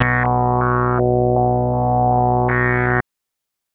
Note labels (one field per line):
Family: bass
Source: synthesizer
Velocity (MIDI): 25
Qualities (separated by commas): tempo-synced